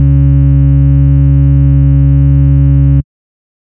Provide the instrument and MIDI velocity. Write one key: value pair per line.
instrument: synthesizer bass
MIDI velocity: 75